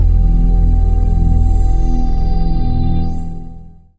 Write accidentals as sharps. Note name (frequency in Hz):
E0 (20.6 Hz)